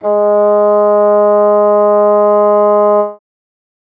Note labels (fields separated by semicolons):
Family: reed; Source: acoustic; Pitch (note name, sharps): G#3; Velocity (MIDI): 50